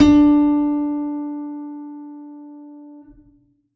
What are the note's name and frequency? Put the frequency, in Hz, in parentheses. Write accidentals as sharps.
D4 (293.7 Hz)